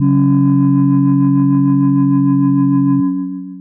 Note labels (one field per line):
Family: mallet percussion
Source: electronic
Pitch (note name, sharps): F#1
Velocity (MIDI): 75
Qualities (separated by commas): long release